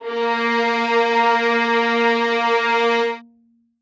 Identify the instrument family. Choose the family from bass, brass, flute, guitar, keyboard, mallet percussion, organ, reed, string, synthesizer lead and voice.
string